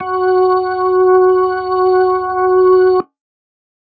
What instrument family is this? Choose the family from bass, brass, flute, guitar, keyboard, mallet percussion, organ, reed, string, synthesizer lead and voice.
organ